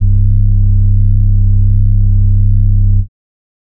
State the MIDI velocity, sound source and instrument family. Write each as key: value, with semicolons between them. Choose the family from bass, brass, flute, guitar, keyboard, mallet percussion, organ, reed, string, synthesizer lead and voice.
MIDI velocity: 127; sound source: electronic; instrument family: organ